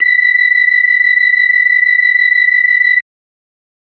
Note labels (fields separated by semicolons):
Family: organ; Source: electronic; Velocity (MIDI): 127; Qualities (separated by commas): bright